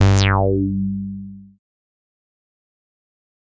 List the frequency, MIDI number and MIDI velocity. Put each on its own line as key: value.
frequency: 98 Hz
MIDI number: 43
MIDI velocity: 127